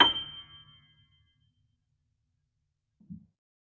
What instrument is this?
acoustic keyboard